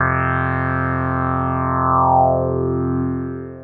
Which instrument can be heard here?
synthesizer lead